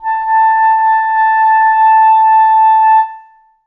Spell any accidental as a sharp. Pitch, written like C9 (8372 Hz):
A5 (880 Hz)